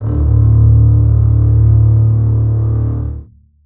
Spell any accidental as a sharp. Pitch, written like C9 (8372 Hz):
D1 (36.71 Hz)